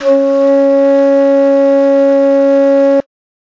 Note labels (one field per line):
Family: flute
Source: acoustic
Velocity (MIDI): 100